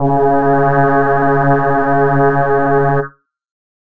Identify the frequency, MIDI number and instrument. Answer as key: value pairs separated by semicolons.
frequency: 138.6 Hz; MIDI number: 49; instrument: synthesizer voice